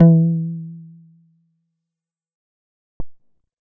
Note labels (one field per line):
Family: bass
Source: synthesizer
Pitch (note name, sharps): E3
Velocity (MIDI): 50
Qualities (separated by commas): dark, fast decay